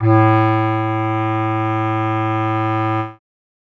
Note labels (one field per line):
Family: reed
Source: acoustic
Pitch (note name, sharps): A2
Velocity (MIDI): 127